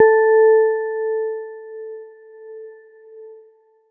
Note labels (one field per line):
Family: keyboard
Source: electronic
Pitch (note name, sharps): A4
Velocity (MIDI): 127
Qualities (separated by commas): dark